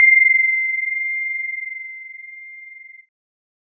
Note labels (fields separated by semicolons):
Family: keyboard; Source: electronic; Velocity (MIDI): 25; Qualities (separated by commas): multiphonic